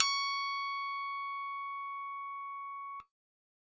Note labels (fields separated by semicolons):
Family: keyboard; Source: electronic; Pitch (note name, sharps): C#6; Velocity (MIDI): 75